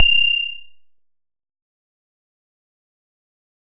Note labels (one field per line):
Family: bass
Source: synthesizer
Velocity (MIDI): 127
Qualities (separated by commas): fast decay